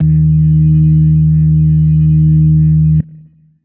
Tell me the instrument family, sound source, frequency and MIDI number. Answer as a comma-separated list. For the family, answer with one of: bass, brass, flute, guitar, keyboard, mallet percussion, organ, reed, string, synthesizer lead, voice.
organ, electronic, 77.78 Hz, 39